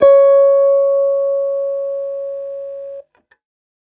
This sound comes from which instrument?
electronic guitar